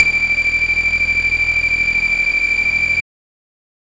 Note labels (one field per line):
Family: bass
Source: synthesizer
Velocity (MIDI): 25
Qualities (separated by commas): distorted